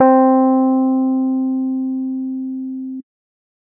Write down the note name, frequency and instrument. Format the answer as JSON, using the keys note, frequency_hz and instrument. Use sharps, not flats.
{"note": "C4", "frequency_hz": 261.6, "instrument": "electronic keyboard"}